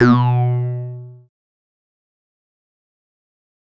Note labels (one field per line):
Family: bass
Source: synthesizer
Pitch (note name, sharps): B2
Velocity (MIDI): 50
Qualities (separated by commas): distorted, fast decay